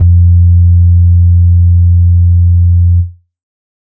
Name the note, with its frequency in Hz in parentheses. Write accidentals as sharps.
F2 (87.31 Hz)